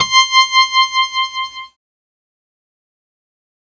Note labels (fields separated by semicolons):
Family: keyboard; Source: synthesizer; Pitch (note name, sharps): C6; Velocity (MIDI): 127; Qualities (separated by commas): bright, distorted, fast decay